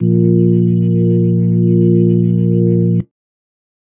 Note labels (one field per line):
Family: organ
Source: electronic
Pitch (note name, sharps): A#1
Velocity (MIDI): 127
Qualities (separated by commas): dark